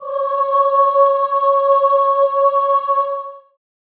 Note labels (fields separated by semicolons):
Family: voice; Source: acoustic; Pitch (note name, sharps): C#5; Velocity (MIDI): 25; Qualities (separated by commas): reverb